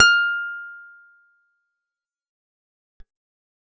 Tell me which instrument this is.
acoustic guitar